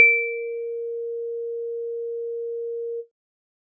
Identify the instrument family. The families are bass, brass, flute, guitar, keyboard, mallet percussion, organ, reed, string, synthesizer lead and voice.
keyboard